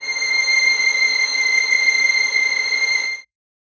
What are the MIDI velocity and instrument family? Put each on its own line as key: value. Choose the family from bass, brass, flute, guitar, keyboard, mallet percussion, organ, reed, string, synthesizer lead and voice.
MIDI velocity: 75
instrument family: string